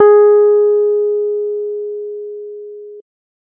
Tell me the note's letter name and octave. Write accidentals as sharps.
G#4